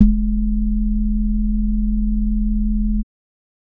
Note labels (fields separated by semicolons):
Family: organ; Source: electronic; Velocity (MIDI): 25; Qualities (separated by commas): multiphonic